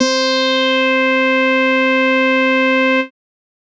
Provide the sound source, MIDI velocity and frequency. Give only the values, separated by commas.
synthesizer, 100, 261.6 Hz